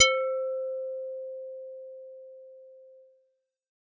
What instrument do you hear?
synthesizer bass